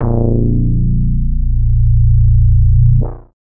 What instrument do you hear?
synthesizer bass